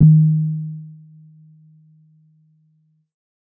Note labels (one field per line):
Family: keyboard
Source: electronic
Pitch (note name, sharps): D#3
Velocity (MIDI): 127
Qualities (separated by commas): dark